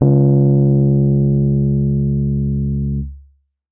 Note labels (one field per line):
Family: keyboard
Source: electronic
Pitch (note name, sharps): C#2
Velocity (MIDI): 100